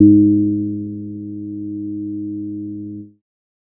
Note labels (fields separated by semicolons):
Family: bass; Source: synthesizer; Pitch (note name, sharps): G#2; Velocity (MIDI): 127; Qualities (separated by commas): dark